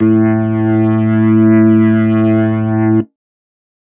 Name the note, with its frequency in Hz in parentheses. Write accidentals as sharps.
A2 (110 Hz)